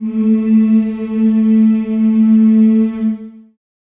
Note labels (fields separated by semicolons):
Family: voice; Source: acoustic; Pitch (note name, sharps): A3; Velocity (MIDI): 127; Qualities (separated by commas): dark, long release, reverb